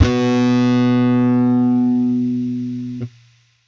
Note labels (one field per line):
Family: bass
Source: electronic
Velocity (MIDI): 75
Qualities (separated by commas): bright, distorted